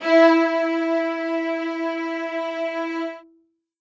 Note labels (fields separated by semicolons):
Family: string; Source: acoustic; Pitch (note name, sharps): E4; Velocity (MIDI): 127; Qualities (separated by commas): reverb